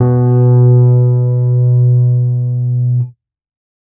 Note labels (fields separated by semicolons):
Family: keyboard; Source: electronic; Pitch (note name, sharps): B2; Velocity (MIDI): 100; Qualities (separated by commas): dark